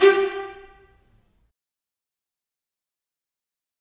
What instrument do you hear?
acoustic string instrument